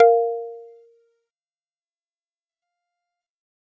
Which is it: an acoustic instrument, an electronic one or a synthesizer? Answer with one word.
acoustic